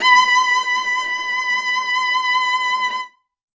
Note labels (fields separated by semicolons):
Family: string; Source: acoustic; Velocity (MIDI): 127; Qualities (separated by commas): bright, reverb